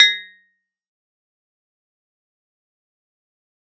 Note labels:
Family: keyboard; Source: electronic; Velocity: 100; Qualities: fast decay, percussive

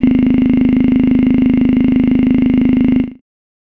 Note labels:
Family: voice; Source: synthesizer; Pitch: G#0; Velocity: 127; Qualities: bright

